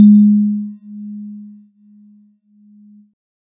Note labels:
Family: keyboard; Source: synthesizer; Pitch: G#3; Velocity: 25

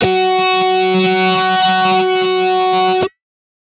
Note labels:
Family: guitar; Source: synthesizer; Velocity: 100

